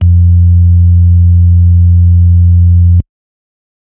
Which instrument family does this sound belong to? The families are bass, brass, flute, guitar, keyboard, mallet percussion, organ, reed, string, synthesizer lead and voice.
organ